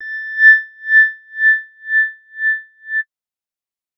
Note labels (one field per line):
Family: bass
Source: synthesizer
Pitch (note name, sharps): A6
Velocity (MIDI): 25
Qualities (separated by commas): distorted